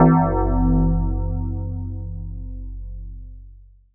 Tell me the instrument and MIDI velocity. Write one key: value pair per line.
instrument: electronic mallet percussion instrument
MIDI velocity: 127